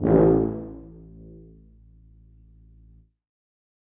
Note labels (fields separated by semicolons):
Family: brass; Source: acoustic; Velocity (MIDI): 75; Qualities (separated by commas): reverb